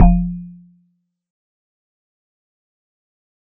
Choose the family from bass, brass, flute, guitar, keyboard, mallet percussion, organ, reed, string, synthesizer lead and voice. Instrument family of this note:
mallet percussion